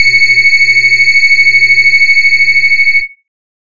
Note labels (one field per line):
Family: bass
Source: synthesizer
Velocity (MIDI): 75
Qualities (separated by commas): distorted